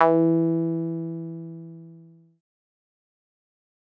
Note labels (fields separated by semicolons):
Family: synthesizer lead; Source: synthesizer; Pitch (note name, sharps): E3; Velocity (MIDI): 25; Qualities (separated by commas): distorted, fast decay